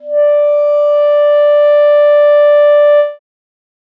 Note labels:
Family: reed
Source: acoustic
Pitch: D5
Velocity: 100

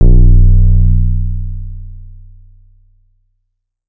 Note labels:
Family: bass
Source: synthesizer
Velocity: 100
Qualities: dark

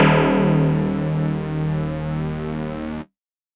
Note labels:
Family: mallet percussion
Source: electronic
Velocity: 100

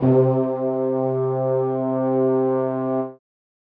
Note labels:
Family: brass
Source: acoustic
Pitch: C3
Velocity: 50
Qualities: reverb

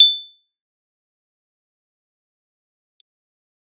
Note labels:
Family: keyboard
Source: electronic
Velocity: 25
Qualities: bright, fast decay, percussive

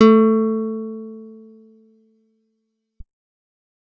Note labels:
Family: guitar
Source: acoustic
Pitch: A3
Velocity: 75

